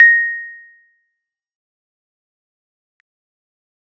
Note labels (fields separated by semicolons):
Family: keyboard; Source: electronic; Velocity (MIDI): 75; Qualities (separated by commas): fast decay, percussive